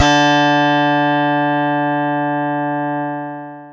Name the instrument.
electronic keyboard